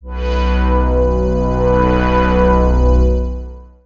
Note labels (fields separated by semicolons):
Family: synthesizer lead; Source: synthesizer; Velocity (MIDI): 75; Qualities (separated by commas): bright, long release, non-linear envelope